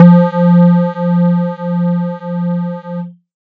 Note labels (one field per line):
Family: synthesizer lead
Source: synthesizer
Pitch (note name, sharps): F3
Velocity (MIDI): 127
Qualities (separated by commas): distorted